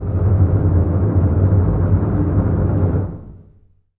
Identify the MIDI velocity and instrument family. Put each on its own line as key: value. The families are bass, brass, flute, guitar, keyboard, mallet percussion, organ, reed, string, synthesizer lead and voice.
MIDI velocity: 25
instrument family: string